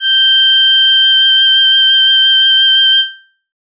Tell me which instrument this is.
synthesizer reed instrument